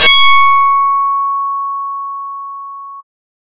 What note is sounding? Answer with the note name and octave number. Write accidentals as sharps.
C#6